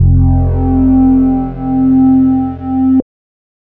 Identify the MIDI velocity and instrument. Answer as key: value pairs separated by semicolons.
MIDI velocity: 127; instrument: synthesizer bass